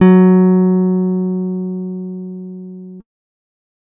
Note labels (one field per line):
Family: guitar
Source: acoustic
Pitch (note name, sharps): F#3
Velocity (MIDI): 50